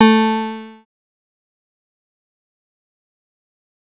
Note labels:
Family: synthesizer lead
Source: synthesizer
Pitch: A3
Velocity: 100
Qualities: distorted, fast decay

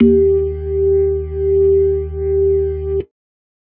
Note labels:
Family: organ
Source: electronic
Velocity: 25

